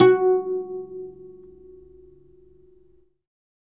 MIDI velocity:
100